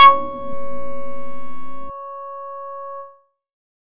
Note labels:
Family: bass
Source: synthesizer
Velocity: 75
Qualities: distorted

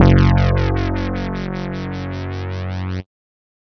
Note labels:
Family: bass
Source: synthesizer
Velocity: 127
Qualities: distorted

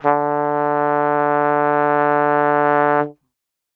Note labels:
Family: brass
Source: acoustic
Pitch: D3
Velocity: 50

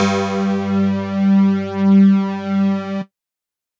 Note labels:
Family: mallet percussion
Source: electronic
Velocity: 100

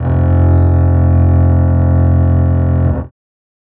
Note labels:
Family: string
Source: acoustic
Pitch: F1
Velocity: 127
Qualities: reverb

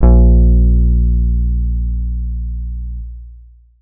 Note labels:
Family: guitar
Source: electronic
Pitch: A#1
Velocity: 25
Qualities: long release

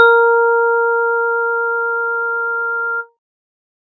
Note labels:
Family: organ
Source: electronic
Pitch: A#4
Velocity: 25

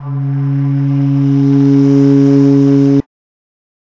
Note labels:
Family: flute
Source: acoustic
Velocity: 50

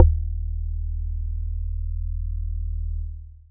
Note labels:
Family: mallet percussion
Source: acoustic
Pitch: D#1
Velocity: 100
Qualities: dark

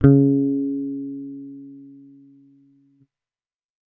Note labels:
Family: bass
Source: electronic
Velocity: 25

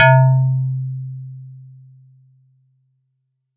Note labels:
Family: mallet percussion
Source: acoustic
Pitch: C3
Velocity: 127

